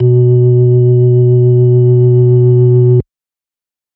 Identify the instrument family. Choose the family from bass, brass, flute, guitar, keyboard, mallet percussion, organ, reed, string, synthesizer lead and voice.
organ